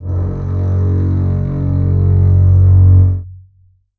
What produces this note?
acoustic string instrument